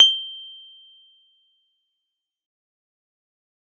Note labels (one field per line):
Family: keyboard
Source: electronic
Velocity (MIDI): 50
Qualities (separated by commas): bright, fast decay, percussive